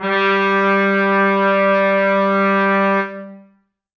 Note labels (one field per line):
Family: brass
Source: acoustic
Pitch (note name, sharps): G3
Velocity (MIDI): 100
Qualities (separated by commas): reverb